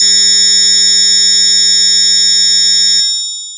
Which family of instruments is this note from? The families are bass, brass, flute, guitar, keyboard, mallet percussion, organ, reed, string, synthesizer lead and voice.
mallet percussion